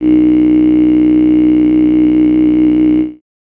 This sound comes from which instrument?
synthesizer voice